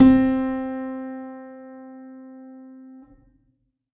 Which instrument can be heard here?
acoustic keyboard